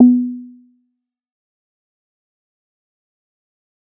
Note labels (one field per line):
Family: bass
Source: synthesizer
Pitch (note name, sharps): B3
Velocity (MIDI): 75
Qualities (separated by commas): dark, fast decay, percussive